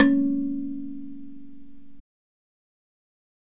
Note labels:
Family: mallet percussion; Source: acoustic; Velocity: 127; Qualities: fast decay, reverb

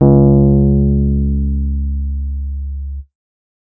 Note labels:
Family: keyboard; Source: electronic; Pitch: C#2; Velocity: 50; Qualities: distorted

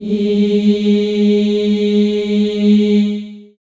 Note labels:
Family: voice; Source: acoustic; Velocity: 100; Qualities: long release, reverb

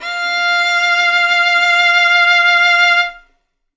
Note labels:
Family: string; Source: acoustic; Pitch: F5; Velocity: 25; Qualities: bright

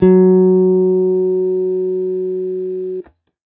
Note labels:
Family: guitar; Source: electronic; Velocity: 50

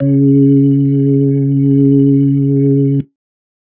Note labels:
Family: organ; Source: electronic; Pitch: C#3; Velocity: 75

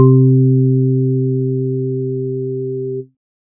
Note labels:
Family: organ; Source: electronic; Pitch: C3; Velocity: 75; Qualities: dark

